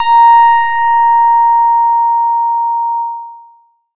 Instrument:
synthesizer bass